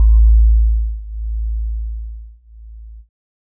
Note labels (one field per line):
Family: keyboard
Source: electronic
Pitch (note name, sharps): A1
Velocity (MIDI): 25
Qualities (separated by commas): multiphonic